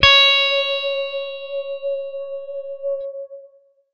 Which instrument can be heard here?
electronic guitar